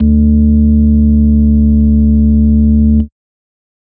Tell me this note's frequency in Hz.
73.42 Hz